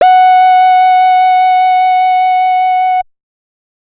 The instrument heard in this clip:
synthesizer bass